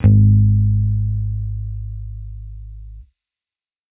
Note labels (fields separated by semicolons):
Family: bass; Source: electronic; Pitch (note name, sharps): G#1; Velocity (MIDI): 25; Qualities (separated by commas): distorted